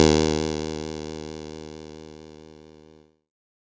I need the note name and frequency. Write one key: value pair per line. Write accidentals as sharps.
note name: D#2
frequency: 77.78 Hz